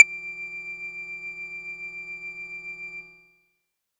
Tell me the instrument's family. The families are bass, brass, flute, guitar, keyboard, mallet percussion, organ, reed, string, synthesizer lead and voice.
bass